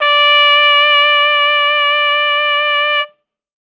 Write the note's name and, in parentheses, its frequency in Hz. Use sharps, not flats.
D5 (587.3 Hz)